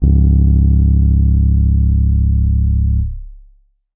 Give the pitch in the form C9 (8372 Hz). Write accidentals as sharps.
C#1 (34.65 Hz)